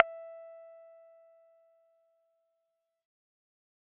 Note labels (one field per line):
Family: bass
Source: synthesizer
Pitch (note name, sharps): E5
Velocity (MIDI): 127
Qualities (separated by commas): fast decay, percussive